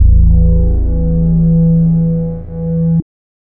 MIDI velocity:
100